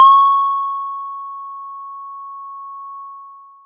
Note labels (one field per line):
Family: mallet percussion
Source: acoustic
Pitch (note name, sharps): C#6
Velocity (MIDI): 50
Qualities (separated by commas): long release